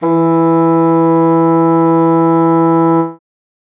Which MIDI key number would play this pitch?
52